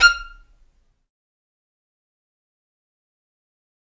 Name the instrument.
acoustic string instrument